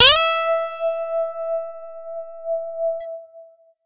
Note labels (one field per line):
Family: guitar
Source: electronic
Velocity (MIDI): 127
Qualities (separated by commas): bright, distorted, long release